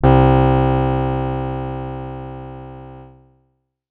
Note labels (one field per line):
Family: guitar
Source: acoustic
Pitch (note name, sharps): C2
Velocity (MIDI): 50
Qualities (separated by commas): bright, distorted